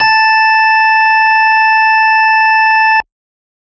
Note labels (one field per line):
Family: organ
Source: electronic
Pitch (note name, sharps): A5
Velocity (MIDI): 100